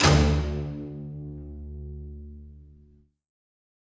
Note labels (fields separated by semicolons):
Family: string; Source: acoustic; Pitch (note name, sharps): D2; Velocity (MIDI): 127; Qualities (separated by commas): bright, reverb